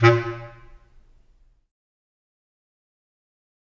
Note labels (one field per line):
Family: reed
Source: acoustic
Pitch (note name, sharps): A#2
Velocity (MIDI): 25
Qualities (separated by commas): fast decay, percussive, reverb